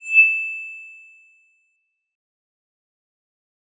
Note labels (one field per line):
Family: mallet percussion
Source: electronic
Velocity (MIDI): 100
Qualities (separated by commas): bright, fast decay